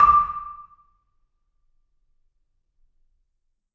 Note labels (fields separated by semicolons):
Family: mallet percussion; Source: acoustic; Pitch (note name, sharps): D6; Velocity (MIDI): 127; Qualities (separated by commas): percussive, reverb